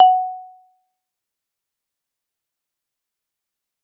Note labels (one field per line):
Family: mallet percussion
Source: acoustic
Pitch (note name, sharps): F#5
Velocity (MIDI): 50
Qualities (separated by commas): fast decay, percussive